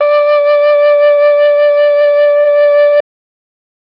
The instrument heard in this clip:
electronic flute